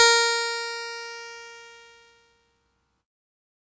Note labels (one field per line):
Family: keyboard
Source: electronic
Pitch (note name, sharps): A#4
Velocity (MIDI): 75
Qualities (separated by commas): bright, distorted